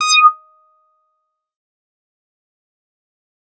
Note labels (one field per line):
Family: bass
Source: synthesizer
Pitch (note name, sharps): D#6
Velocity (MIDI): 100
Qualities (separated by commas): bright, distorted, fast decay, percussive